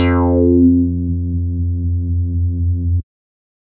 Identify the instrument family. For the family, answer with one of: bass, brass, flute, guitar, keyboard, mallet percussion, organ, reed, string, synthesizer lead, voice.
bass